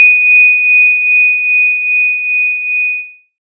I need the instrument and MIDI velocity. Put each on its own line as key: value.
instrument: synthesizer lead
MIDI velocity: 25